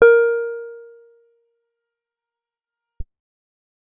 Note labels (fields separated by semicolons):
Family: guitar; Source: acoustic; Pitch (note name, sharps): A#4; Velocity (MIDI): 25; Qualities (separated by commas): fast decay